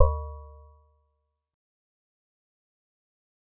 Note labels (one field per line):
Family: mallet percussion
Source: synthesizer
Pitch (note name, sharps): D2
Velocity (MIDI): 25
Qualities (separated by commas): fast decay, multiphonic, percussive